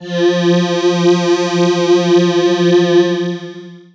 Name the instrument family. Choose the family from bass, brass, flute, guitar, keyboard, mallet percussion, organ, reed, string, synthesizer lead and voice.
voice